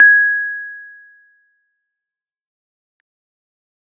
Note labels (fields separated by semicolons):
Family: keyboard; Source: electronic; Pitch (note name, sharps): G#6; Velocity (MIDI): 50; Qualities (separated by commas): fast decay